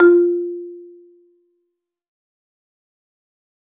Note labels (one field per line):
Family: mallet percussion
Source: acoustic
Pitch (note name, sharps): F4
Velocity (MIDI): 127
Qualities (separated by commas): dark, fast decay, reverb